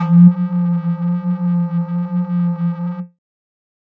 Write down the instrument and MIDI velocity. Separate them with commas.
synthesizer flute, 50